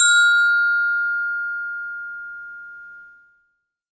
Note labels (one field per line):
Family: mallet percussion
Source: acoustic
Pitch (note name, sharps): F6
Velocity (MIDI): 50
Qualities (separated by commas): bright, reverb